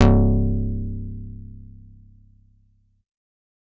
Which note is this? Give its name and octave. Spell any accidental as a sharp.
C1